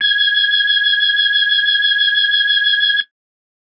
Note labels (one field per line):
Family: organ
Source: electronic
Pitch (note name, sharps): G#6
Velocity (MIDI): 127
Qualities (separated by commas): distorted